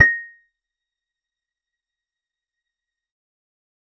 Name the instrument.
acoustic guitar